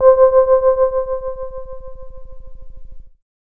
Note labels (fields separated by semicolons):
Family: keyboard; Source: electronic; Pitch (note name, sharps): C5; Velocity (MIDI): 100; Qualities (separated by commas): dark